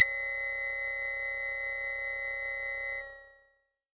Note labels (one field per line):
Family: bass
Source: synthesizer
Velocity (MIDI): 50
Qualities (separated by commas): bright, multiphonic